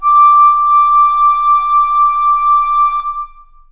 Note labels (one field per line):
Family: flute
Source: acoustic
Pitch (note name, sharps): D6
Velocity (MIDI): 100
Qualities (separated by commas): long release, reverb